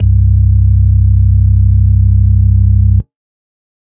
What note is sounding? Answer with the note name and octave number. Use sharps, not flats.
C1